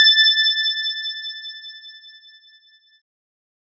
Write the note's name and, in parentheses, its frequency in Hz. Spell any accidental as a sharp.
A6 (1760 Hz)